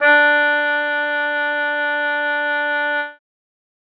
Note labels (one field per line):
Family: reed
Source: acoustic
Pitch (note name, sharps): D4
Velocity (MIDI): 100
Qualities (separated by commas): bright